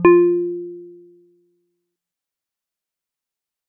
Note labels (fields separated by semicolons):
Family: mallet percussion; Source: acoustic; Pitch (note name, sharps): F4; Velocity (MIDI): 25; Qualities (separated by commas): dark, fast decay, multiphonic